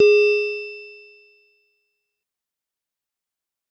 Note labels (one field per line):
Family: mallet percussion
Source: acoustic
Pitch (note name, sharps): G#4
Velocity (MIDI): 75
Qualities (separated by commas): fast decay